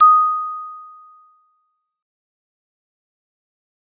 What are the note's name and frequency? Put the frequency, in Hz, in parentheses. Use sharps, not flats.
D#6 (1245 Hz)